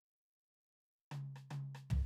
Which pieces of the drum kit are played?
cross-stick, high tom and floor tom